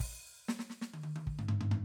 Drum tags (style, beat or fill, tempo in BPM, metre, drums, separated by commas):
Purdie shuffle, fill, 130 BPM, 4/4, open hi-hat, snare, high tom, floor tom, kick